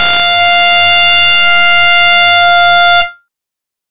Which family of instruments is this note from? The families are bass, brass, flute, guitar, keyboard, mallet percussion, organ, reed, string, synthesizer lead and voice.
bass